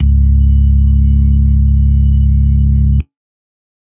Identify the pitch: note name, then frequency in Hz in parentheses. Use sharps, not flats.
C#1 (34.65 Hz)